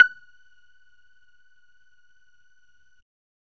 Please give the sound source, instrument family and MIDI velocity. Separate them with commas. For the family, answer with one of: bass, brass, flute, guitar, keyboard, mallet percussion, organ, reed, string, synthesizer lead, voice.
synthesizer, bass, 25